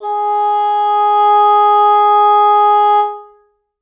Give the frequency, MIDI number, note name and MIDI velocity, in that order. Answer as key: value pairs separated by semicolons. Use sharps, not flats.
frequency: 415.3 Hz; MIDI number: 68; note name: G#4; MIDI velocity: 75